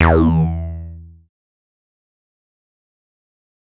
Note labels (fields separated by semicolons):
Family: bass; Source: synthesizer; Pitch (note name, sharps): E2; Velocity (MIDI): 100; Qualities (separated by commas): distorted, fast decay